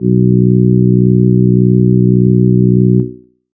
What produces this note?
synthesizer reed instrument